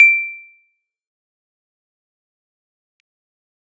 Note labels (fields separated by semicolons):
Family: keyboard; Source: electronic; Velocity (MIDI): 100; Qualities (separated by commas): fast decay, percussive